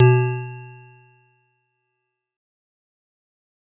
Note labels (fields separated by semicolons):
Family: mallet percussion; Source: acoustic; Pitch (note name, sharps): B2; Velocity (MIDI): 100; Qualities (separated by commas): fast decay, percussive